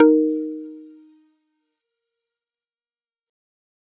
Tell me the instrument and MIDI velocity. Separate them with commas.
acoustic mallet percussion instrument, 75